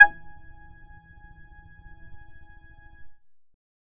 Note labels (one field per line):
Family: bass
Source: synthesizer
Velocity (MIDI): 50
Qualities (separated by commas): distorted, percussive